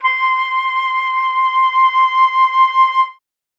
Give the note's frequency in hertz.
1047 Hz